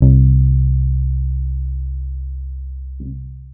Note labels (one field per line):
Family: guitar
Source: electronic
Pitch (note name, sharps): C2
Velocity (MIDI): 25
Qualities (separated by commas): long release